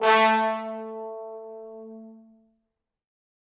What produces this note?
acoustic brass instrument